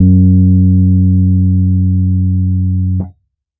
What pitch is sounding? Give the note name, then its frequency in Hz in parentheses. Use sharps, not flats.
F#2 (92.5 Hz)